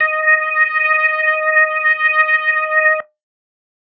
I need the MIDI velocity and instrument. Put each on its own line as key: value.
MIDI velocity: 127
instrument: electronic organ